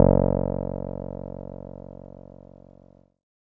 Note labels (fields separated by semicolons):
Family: keyboard; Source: electronic; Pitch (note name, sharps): F#1; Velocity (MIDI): 127; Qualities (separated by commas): dark